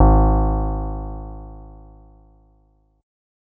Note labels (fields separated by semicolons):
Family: bass; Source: synthesizer; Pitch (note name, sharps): G#1; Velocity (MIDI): 25